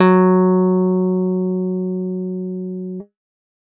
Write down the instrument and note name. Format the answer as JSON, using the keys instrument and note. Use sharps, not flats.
{"instrument": "electronic guitar", "note": "F#3"}